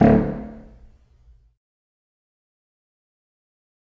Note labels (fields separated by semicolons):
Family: reed; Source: acoustic; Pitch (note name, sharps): D1; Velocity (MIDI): 50; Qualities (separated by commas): fast decay, percussive, reverb